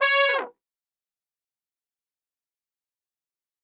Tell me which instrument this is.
acoustic brass instrument